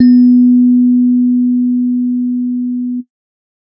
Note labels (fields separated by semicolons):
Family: keyboard; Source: electronic; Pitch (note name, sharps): B3; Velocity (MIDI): 75